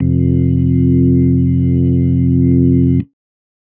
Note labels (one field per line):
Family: organ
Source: electronic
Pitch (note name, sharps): F1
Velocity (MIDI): 75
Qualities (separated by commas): dark